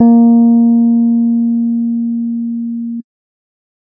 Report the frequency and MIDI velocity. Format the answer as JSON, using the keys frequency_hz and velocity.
{"frequency_hz": 233.1, "velocity": 100}